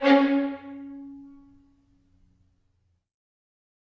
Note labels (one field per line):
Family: string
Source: acoustic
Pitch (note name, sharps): C#4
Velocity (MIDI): 100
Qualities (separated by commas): reverb